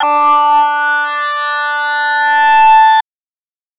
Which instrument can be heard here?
synthesizer voice